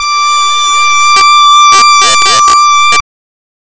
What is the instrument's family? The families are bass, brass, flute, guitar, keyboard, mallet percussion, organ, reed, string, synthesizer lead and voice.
reed